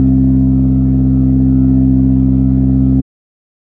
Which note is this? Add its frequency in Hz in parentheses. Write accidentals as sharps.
C2 (65.41 Hz)